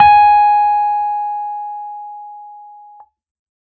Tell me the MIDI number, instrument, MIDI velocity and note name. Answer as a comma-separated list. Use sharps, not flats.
80, electronic keyboard, 127, G#5